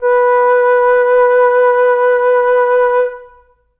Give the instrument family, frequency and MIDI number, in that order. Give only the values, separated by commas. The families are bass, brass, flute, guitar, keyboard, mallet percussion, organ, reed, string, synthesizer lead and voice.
flute, 493.9 Hz, 71